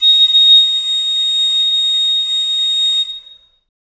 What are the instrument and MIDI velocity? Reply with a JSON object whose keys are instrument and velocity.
{"instrument": "acoustic flute", "velocity": 100}